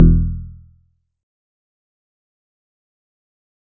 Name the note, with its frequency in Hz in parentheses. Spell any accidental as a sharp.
E1 (41.2 Hz)